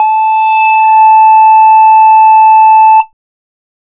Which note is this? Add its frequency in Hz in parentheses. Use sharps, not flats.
A5 (880 Hz)